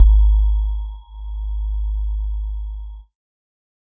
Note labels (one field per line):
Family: synthesizer lead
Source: synthesizer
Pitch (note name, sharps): G#1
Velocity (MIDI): 25